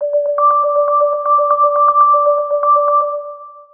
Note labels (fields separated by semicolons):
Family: mallet percussion; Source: synthesizer; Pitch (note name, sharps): D5; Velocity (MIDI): 25; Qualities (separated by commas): dark, long release, multiphonic, percussive, tempo-synced